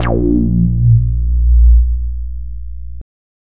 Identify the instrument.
synthesizer bass